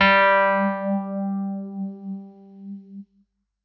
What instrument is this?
electronic keyboard